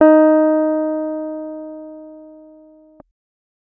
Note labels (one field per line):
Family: keyboard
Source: electronic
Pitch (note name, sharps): D#4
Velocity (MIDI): 75